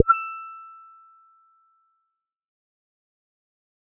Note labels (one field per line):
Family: bass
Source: synthesizer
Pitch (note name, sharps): E6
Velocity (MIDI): 100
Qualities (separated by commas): fast decay, percussive